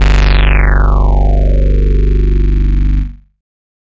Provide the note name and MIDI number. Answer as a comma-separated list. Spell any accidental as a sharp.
G0, 19